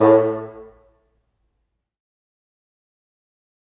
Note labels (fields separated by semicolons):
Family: reed; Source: acoustic; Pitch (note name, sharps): A2; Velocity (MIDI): 127; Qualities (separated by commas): fast decay, percussive, reverb